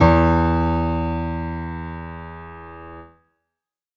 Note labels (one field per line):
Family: keyboard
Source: acoustic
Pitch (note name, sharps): E2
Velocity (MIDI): 127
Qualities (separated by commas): reverb